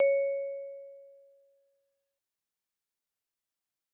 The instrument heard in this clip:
acoustic mallet percussion instrument